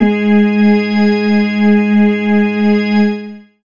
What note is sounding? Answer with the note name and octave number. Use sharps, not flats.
G#3